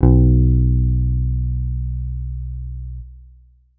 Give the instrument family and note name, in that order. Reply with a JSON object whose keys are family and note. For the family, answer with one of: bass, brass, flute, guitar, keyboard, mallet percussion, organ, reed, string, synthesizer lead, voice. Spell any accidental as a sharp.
{"family": "guitar", "note": "B1"}